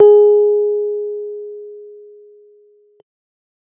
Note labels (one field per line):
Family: keyboard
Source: electronic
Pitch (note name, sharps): G#4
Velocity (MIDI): 25